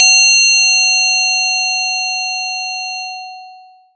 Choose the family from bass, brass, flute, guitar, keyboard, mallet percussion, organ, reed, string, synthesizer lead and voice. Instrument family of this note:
mallet percussion